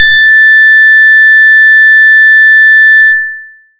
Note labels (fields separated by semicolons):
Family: bass; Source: synthesizer; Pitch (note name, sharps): A6; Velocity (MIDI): 127; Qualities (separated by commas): bright, distorted, long release